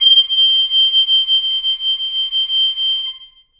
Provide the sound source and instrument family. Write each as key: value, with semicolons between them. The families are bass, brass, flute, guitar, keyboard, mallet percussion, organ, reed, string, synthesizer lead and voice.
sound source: acoustic; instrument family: flute